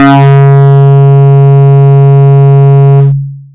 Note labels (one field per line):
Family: bass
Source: synthesizer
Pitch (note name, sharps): C#3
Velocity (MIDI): 127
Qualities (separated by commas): bright, distorted, long release